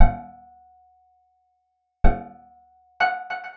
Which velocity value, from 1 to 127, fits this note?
100